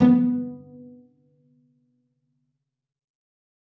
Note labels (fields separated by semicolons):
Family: string; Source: acoustic; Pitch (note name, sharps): B3; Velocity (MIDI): 75; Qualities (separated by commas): dark, fast decay, reverb